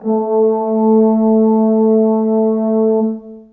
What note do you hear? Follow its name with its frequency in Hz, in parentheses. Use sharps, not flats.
A3 (220 Hz)